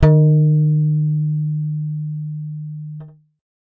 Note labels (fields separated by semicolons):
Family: bass; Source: synthesizer; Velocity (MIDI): 100; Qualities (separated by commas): dark